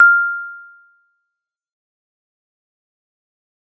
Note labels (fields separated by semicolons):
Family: mallet percussion; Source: acoustic; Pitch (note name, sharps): F6; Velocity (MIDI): 100; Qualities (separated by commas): fast decay, percussive